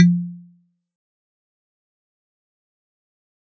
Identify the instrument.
acoustic mallet percussion instrument